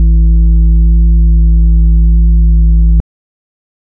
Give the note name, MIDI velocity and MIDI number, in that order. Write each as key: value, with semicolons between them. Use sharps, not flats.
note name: A1; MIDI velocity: 127; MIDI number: 33